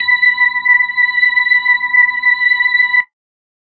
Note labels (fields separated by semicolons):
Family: organ; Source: electronic; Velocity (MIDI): 50